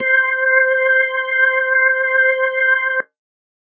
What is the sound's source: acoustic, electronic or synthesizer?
electronic